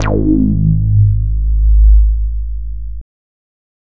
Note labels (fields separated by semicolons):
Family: bass; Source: synthesizer; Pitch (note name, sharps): G#1; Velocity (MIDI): 50; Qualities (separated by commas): distorted